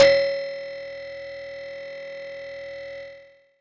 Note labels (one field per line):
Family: mallet percussion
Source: acoustic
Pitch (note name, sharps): C#5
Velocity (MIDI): 127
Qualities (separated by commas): distorted